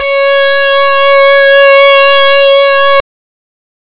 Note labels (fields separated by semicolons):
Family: reed; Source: synthesizer; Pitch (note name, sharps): C#5; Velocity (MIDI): 127; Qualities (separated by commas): distorted, non-linear envelope